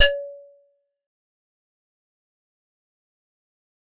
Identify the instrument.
acoustic keyboard